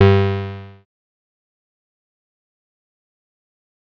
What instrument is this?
synthesizer lead